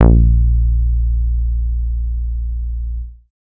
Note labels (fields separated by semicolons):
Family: bass; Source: synthesizer; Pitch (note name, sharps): A#1; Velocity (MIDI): 100; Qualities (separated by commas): dark